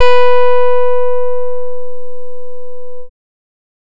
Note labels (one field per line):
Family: bass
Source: synthesizer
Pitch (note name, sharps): B4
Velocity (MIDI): 75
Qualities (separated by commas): distorted